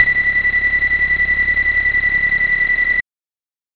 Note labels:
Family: bass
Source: synthesizer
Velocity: 50

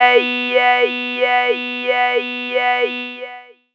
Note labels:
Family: voice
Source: synthesizer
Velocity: 75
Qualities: long release, non-linear envelope, tempo-synced

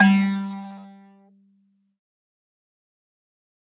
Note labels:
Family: mallet percussion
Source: acoustic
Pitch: G3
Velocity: 25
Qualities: fast decay, reverb

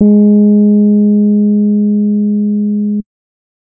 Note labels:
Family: keyboard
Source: electronic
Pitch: G#3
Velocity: 50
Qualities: dark

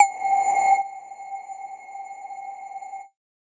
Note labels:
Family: mallet percussion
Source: electronic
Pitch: G5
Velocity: 127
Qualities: non-linear envelope

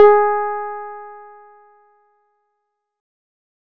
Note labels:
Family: keyboard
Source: electronic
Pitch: G#4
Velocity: 127

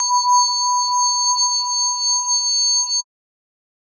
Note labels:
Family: mallet percussion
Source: synthesizer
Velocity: 100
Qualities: bright, multiphonic, non-linear envelope

